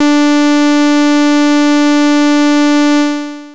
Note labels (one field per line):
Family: bass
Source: synthesizer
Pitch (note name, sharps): D4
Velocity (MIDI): 100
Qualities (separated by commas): bright, distorted, long release